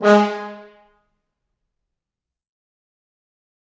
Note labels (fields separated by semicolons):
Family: brass; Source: acoustic; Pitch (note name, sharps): G#3; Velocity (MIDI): 127; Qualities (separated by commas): fast decay, percussive, reverb